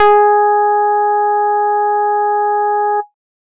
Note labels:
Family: bass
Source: synthesizer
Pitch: G#4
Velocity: 50

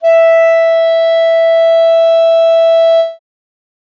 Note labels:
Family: reed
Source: acoustic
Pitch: E5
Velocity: 127

